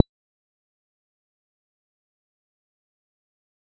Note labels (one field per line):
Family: bass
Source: synthesizer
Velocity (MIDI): 50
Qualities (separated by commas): fast decay, percussive